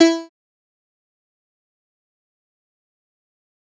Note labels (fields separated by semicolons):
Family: bass; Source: synthesizer; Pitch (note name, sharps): E4; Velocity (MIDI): 75; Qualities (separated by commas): bright, distorted, fast decay, percussive